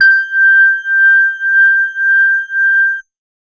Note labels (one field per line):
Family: organ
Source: electronic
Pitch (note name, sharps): G6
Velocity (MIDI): 127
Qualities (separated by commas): distorted